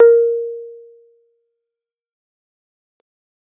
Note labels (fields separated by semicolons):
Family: keyboard; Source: electronic; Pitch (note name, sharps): A#4; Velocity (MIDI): 25; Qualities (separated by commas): fast decay